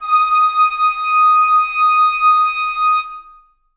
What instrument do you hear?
acoustic reed instrument